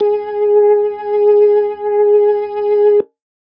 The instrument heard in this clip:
electronic organ